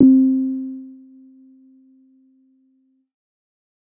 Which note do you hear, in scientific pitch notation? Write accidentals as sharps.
C4